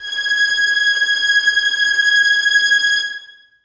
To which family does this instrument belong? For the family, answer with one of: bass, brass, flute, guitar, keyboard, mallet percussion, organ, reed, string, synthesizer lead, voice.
string